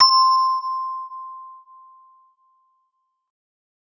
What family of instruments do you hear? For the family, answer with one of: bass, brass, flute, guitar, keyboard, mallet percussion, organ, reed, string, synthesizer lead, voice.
mallet percussion